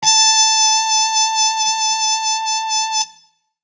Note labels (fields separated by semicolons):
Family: brass; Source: acoustic; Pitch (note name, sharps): A5; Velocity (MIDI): 127; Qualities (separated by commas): bright